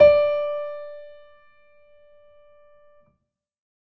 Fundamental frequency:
587.3 Hz